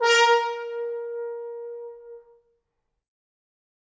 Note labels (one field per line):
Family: brass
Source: acoustic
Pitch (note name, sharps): A#4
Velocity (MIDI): 25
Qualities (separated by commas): bright, reverb